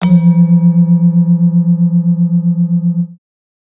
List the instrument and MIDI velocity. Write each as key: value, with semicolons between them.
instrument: acoustic mallet percussion instrument; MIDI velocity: 127